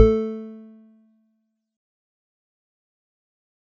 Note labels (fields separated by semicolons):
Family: mallet percussion; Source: acoustic; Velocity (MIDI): 100; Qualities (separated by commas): fast decay, percussive